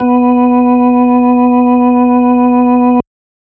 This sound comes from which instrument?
electronic organ